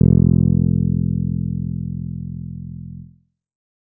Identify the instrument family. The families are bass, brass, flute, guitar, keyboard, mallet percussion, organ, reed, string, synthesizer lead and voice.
bass